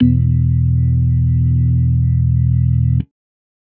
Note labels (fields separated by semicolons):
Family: organ; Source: electronic; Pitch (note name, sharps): E1; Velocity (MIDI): 75; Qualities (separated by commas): dark